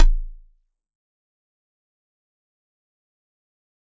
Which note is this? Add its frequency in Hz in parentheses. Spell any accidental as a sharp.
A0 (27.5 Hz)